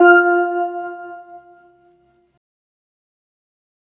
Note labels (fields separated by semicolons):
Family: organ; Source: electronic; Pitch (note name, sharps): F4; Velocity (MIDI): 75; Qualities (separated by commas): fast decay